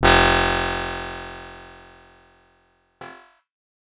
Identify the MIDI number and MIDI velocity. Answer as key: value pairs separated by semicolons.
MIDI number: 29; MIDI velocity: 127